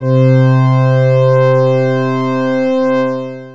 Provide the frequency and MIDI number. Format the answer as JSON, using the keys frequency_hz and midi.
{"frequency_hz": 130.8, "midi": 48}